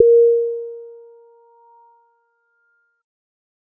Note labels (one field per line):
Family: bass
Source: synthesizer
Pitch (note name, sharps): A#4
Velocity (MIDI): 25